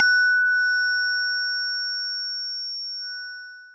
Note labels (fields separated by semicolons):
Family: mallet percussion; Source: acoustic; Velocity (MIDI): 127; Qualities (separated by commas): bright, distorted, long release